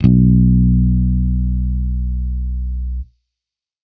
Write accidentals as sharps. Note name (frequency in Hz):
B1 (61.74 Hz)